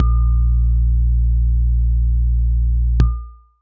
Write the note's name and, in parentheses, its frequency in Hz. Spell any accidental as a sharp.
A#1 (58.27 Hz)